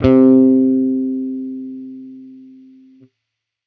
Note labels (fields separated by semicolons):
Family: bass; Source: electronic; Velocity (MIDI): 50; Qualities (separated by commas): distorted